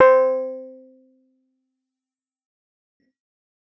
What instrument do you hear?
electronic keyboard